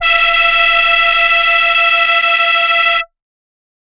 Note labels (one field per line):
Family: voice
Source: synthesizer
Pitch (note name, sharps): E5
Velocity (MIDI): 100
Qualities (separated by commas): bright, multiphonic